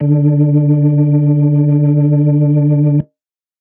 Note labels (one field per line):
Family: organ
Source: electronic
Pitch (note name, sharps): D3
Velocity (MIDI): 75